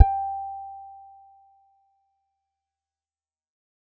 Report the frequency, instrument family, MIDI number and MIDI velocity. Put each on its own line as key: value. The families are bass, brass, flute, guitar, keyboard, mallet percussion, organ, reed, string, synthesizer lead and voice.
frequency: 784 Hz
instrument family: guitar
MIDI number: 79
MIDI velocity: 127